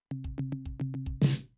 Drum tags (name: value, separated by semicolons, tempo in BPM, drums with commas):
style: punk; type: fill; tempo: 144 BPM; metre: 4/4; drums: snare, high tom, floor tom, kick